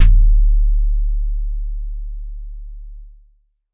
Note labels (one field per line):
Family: bass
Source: synthesizer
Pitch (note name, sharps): D1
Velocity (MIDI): 25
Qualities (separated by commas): distorted